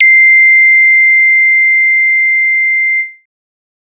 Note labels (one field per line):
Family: bass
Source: synthesizer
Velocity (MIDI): 50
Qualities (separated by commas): bright, distorted